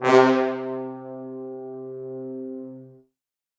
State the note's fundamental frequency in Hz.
130.8 Hz